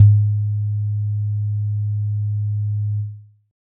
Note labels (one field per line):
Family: keyboard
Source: electronic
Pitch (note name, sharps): G#2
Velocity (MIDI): 25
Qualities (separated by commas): dark